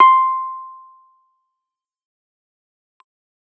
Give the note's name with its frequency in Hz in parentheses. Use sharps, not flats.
C6 (1047 Hz)